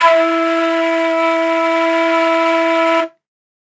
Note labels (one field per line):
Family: flute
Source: acoustic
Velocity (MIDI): 100